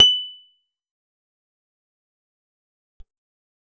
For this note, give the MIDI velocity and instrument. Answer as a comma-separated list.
100, acoustic guitar